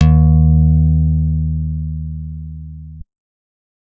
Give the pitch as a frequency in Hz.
77.78 Hz